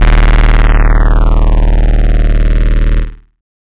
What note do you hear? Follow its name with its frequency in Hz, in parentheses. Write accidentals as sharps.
D#0 (19.45 Hz)